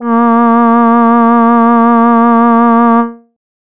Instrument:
synthesizer voice